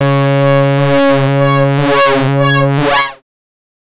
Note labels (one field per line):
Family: bass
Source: synthesizer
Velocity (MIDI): 50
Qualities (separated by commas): distorted, non-linear envelope